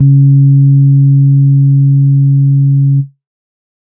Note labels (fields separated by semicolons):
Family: organ; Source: electronic; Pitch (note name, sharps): C#3; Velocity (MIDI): 127; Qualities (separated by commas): dark